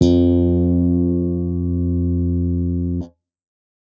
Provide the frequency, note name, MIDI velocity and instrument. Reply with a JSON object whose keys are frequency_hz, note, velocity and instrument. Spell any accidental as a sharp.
{"frequency_hz": 87.31, "note": "F2", "velocity": 127, "instrument": "electronic bass"}